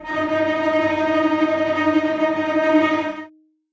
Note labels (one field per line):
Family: string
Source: acoustic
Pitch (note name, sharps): D#4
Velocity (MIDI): 25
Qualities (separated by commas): bright, non-linear envelope, reverb